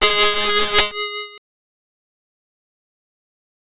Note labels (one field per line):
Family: bass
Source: synthesizer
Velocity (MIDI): 25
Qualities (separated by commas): bright, distorted, fast decay, multiphonic